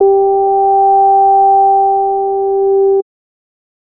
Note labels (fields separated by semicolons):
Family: bass; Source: synthesizer; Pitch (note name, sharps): G4; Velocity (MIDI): 100; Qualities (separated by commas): distorted